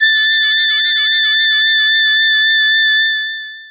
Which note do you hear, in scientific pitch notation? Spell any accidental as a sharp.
A6